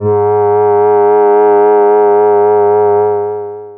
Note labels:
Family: voice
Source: synthesizer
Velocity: 25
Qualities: distorted, long release

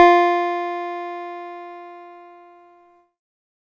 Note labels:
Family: keyboard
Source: electronic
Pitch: F4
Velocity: 100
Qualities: distorted

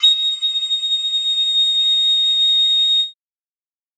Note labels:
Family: flute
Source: acoustic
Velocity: 50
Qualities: bright

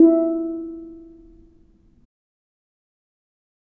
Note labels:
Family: mallet percussion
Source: acoustic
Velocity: 50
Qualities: fast decay, reverb

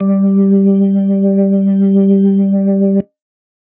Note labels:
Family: organ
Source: electronic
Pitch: G3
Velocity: 50

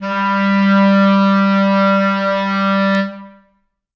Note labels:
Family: reed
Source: acoustic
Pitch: G3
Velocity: 127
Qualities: reverb

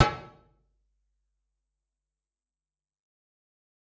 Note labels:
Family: guitar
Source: electronic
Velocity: 127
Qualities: fast decay, percussive, reverb

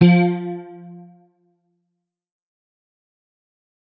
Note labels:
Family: guitar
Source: electronic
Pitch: F3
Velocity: 25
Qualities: fast decay

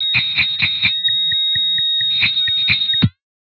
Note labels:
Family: guitar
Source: electronic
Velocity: 75

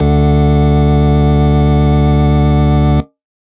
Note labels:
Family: organ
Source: electronic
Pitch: D2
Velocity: 75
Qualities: distorted

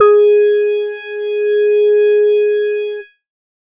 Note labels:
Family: organ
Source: electronic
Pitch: G#4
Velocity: 100

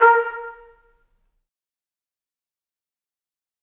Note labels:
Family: brass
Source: acoustic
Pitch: A#4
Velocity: 25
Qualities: fast decay, percussive, reverb

